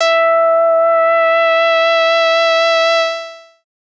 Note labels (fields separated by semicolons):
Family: bass; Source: synthesizer; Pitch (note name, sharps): E5; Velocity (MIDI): 25; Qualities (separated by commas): distorted, long release